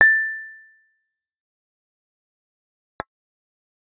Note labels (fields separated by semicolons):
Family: bass; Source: synthesizer; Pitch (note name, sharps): A6; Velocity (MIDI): 50; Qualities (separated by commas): fast decay, percussive